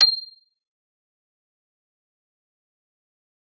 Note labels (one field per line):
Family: guitar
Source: electronic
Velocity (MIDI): 127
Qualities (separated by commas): bright, fast decay, multiphonic, non-linear envelope, percussive